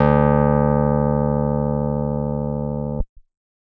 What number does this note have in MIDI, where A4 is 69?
38